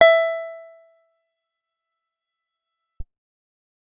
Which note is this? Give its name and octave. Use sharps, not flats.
E5